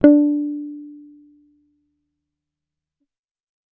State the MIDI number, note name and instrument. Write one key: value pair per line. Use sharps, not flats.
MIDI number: 62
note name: D4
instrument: electronic bass